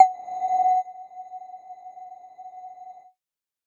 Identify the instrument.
electronic mallet percussion instrument